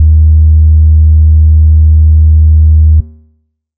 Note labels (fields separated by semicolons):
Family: bass; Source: synthesizer; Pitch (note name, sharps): D#2; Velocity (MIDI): 127; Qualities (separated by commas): dark